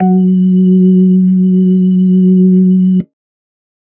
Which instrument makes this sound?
electronic organ